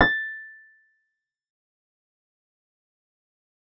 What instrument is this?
synthesizer keyboard